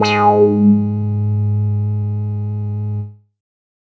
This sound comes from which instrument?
synthesizer bass